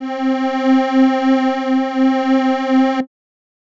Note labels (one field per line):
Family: reed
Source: acoustic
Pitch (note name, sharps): C4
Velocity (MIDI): 100